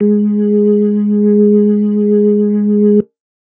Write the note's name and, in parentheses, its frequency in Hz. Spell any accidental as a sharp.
G#3 (207.7 Hz)